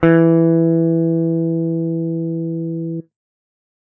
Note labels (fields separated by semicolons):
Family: guitar; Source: electronic; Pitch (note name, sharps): E3; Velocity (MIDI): 127